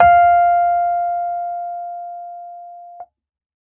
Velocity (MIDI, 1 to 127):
100